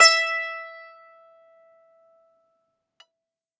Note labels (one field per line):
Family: guitar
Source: acoustic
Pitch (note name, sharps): E5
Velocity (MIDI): 100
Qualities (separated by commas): bright, multiphonic, reverb